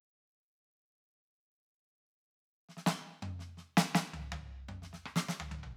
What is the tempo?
83 BPM